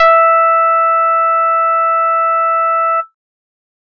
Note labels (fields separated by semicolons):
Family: bass; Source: synthesizer; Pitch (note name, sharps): E5; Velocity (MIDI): 25